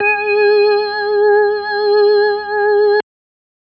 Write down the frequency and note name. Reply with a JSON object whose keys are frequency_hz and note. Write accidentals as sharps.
{"frequency_hz": 415.3, "note": "G#4"}